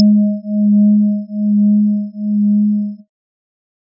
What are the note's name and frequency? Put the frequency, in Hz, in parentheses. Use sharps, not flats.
G#3 (207.7 Hz)